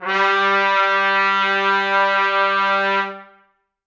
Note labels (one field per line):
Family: brass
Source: acoustic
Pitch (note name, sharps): G3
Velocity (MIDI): 127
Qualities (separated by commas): reverb